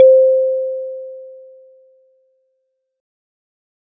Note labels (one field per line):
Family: mallet percussion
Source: acoustic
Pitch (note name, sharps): C5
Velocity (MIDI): 50